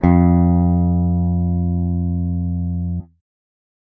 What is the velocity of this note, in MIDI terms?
75